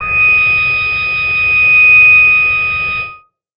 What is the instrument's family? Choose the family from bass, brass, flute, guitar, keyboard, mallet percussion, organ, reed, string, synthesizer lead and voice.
bass